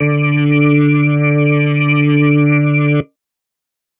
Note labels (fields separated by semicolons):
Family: keyboard; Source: electronic; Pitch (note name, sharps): D3; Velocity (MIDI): 100; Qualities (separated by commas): distorted